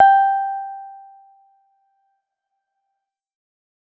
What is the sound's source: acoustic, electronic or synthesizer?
electronic